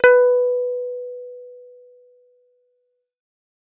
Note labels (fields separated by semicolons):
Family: bass; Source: synthesizer; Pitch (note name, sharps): B4; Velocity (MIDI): 25